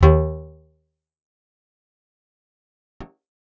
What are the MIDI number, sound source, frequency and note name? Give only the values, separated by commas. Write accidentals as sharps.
39, acoustic, 77.78 Hz, D#2